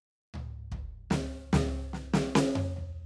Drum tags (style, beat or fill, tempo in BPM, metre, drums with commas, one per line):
rock
fill
75 BPM
4/4
snare, high tom, mid tom, floor tom, kick